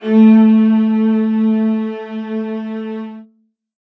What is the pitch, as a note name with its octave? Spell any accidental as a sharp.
A3